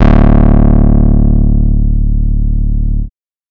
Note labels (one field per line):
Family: bass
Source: synthesizer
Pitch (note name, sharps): D1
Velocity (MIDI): 127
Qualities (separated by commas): distorted